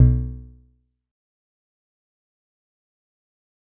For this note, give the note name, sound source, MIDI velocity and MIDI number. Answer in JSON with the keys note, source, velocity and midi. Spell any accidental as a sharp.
{"note": "B1", "source": "synthesizer", "velocity": 25, "midi": 35}